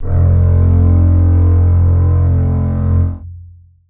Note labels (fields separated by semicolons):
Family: string; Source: acoustic; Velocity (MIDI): 127; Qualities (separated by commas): long release, reverb